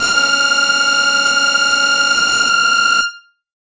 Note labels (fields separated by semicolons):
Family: guitar; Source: electronic; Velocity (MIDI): 127; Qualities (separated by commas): distorted